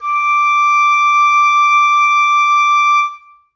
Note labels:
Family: reed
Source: acoustic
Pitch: D6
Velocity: 50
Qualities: reverb

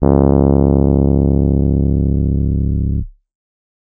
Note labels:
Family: keyboard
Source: electronic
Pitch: C#1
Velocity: 75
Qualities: distorted

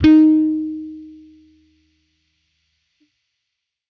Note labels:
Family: bass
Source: electronic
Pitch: D#4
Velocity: 25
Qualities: distorted

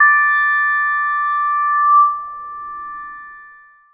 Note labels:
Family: synthesizer lead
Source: synthesizer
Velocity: 100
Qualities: long release

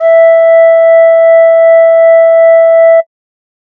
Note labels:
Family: flute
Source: synthesizer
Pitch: E5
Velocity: 75

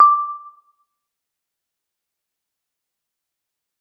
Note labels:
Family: mallet percussion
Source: acoustic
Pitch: D6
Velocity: 75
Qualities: fast decay, percussive, reverb

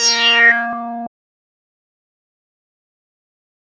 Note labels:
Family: bass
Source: synthesizer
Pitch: A#3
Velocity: 25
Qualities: bright, distorted, fast decay

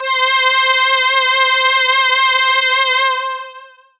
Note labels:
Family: voice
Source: synthesizer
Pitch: C5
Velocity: 127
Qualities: bright, distorted, long release

